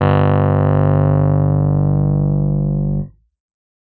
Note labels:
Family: keyboard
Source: electronic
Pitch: G1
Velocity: 127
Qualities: distorted

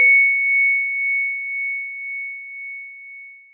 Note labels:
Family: mallet percussion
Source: acoustic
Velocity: 127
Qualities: bright, long release

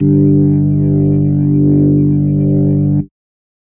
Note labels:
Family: organ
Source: electronic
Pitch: G1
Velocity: 75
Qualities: distorted

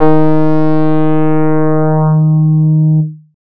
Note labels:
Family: bass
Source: synthesizer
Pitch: D#3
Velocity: 50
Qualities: distorted

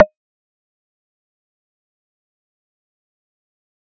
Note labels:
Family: mallet percussion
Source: electronic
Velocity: 75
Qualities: fast decay, percussive

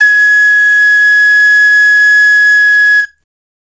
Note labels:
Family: flute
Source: acoustic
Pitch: G#6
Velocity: 75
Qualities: bright

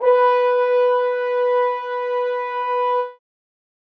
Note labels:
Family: brass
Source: acoustic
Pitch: B4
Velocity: 75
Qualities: reverb

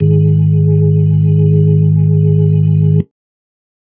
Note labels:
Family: organ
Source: electronic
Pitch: G#1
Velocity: 127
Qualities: dark

